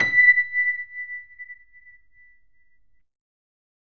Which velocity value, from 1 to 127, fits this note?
100